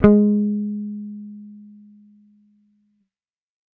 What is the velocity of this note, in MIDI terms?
100